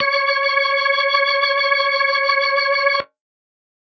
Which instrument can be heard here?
electronic organ